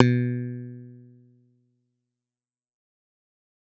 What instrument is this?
synthesizer bass